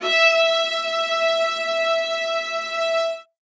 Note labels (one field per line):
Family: string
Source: acoustic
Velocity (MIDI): 127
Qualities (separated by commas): reverb